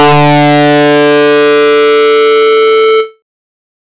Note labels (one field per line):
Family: bass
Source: synthesizer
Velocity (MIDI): 127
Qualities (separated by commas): bright, distorted